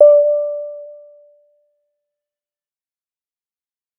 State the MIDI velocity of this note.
75